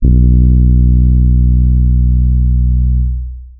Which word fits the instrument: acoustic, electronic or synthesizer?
electronic